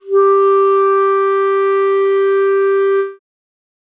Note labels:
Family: reed; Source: acoustic; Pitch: G4; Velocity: 50

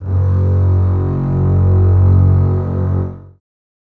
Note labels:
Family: string; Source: acoustic; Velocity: 100; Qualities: reverb

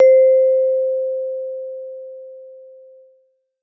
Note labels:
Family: mallet percussion; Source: acoustic; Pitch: C5; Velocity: 50

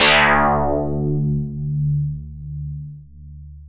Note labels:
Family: synthesizer lead; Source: synthesizer; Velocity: 127; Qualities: long release

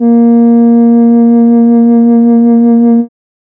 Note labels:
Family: keyboard; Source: synthesizer; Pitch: A#3; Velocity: 75; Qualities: dark

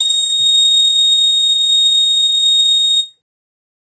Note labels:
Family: reed; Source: acoustic; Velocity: 25; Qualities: bright, reverb

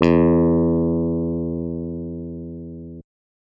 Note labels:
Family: keyboard; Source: electronic; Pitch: E2; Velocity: 100; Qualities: distorted

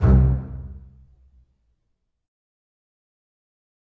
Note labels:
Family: string; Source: acoustic; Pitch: C2; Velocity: 127; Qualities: fast decay, reverb

